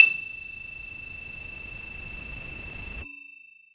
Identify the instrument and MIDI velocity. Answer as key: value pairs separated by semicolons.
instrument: synthesizer voice; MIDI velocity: 50